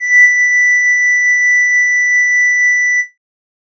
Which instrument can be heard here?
synthesizer flute